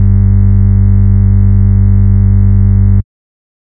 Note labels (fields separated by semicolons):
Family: bass; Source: synthesizer; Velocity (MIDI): 75; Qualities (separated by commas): dark, distorted